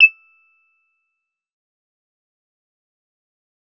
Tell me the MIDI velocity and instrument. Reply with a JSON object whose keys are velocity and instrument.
{"velocity": 50, "instrument": "synthesizer bass"}